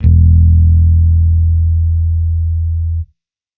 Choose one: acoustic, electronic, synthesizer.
electronic